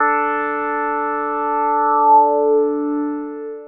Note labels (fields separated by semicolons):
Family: synthesizer lead; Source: synthesizer; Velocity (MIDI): 100; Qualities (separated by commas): long release